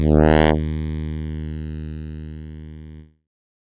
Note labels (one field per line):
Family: keyboard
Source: synthesizer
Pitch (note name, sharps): D#2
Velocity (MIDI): 100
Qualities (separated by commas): bright, distorted